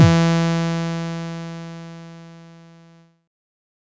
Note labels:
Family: bass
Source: synthesizer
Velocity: 50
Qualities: bright, distorted

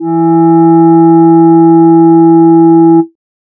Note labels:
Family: voice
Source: synthesizer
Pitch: E3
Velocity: 100

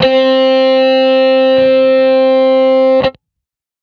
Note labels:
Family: guitar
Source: electronic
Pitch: C4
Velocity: 50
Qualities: distorted

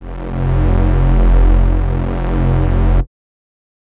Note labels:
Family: reed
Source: acoustic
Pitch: F1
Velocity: 25

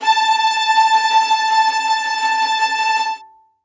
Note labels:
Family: string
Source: acoustic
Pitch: A5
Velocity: 127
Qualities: bright, non-linear envelope, reverb

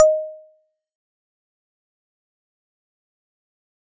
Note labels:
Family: mallet percussion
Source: acoustic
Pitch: D#5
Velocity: 100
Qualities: fast decay, percussive

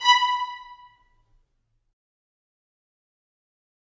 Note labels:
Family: string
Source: acoustic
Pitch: B5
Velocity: 100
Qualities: fast decay, reverb

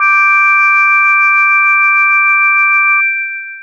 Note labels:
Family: mallet percussion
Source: electronic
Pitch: G4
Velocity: 75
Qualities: long release

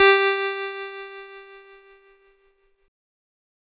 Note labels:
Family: keyboard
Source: electronic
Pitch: G4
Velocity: 25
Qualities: bright, distorted

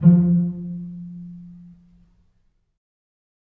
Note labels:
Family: string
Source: acoustic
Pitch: F3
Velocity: 25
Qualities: dark, reverb

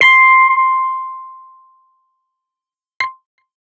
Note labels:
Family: guitar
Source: electronic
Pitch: C6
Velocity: 50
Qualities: distorted, fast decay

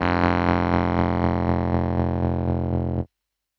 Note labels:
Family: keyboard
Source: electronic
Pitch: F1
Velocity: 127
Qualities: distorted, tempo-synced

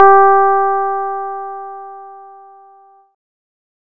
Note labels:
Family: bass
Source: synthesizer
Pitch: G4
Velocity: 100

